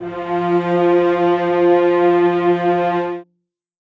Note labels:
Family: string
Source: acoustic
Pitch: F3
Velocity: 75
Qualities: reverb

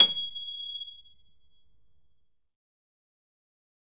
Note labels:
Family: keyboard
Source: electronic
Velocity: 127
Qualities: bright, fast decay

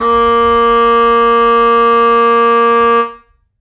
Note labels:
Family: reed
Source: acoustic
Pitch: A#3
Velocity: 127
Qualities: distorted, reverb

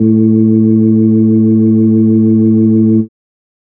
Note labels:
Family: organ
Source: electronic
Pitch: A2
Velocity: 127

